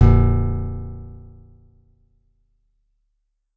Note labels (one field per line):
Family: guitar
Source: acoustic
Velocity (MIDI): 50